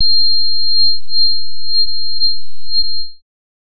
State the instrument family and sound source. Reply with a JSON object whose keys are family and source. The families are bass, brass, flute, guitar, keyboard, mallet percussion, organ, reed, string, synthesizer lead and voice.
{"family": "bass", "source": "synthesizer"}